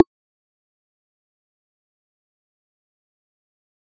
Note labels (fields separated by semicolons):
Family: mallet percussion; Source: acoustic; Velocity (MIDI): 50; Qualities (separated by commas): fast decay, percussive